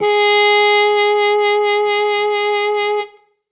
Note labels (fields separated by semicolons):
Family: brass; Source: acoustic; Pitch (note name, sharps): G#4; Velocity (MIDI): 75